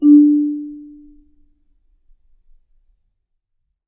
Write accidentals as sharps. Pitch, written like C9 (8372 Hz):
D4 (293.7 Hz)